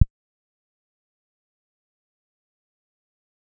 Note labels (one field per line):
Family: guitar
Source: electronic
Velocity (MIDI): 25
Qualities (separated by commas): fast decay, percussive